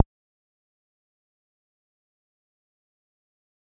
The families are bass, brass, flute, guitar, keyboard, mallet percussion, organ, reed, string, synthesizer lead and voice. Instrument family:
bass